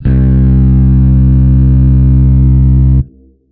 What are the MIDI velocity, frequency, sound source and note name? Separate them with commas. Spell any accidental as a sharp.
75, 65.41 Hz, electronic, C2